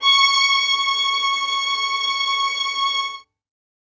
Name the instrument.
acoustic string instrument